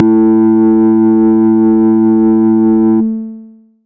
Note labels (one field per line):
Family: bass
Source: synthesizer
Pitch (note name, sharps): A2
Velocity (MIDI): 127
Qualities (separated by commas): long release, multiphonic